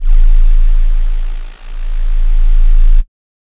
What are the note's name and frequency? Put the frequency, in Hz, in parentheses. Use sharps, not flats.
A0 (27.5 Hz)